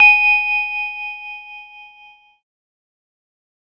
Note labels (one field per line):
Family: keyboard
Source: electronic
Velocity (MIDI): 25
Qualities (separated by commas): fast decay, reverb